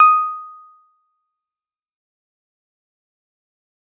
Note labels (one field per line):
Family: keyboard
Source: electronic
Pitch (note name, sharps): D#6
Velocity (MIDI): 75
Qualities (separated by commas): fast decay, percussive